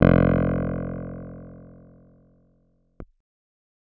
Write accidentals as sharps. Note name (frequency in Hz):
F1 (43.65 Hz)